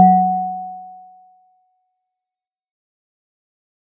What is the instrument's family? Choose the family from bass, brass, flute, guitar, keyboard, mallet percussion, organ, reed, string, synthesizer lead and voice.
mallet percussion